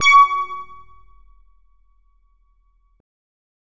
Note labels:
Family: bass; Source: synthesizer; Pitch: C#6; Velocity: 100; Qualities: bright, distorted

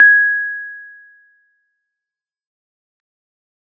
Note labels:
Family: keyboard; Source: electronic; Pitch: G#6; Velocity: 127; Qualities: fast decay

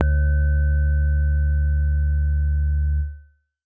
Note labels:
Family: keyboard; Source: acoustic; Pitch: D2; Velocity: 75

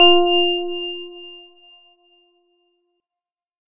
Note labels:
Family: organ; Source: electronic; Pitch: F4; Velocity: 100

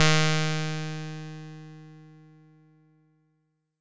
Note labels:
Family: bass; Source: synthesizer; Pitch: D#3; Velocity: 50; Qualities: bright, distorted

